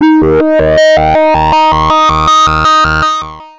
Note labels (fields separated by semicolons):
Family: bass; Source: synthesizer; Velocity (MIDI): 25; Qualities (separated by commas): distorted, long release, multiphonic, tempo-synced